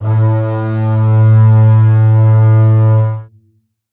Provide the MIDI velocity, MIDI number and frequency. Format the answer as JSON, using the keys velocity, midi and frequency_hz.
{"velocity": 50, "midi": 45, "frequency_hz": 110}